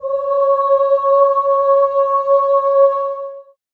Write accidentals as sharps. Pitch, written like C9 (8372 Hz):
C#5 (554.4 Hz)